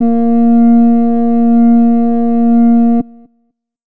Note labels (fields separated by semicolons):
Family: flute; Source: acoustic; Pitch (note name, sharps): A#3; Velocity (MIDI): 25; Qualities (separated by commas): dark